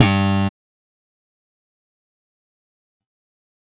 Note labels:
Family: bass; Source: electronic; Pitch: G2; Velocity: 75; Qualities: bright, fast decay

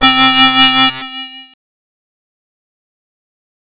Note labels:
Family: bass; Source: synthesizer; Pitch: C4; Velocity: 50; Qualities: bright, distorted, fast decay, multiphonic

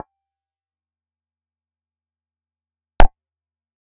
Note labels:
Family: bass; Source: synthesizer; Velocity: 100; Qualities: percussive, reverb

